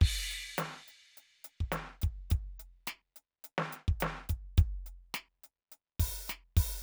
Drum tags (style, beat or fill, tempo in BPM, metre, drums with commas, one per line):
rock
beat
105 BPM
4/4
crash, closed hi-hat, open hi-hat, hi-hat pedal, snare, kick